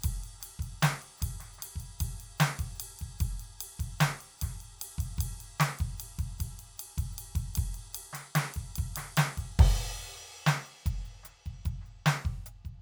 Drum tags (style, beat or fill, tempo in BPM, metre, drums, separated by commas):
hip-hop, beat, 75 BPM, 4/4, crash, ride, ride bell, closed hi-hat, hi-hat pedal, snare, kick